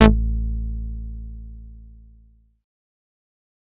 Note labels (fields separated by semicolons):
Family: bass; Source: synthesizer; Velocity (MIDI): 127; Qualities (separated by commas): distorted, fast decay